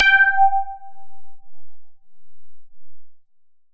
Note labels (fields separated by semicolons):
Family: synthesizer lead; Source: synthesizer; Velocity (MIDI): 100; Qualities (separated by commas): long release